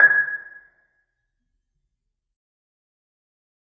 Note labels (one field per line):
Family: mallet percussion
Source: acoustic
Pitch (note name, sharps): G#6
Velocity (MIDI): 50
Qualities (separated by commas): dark, fast decay, percussive, reverb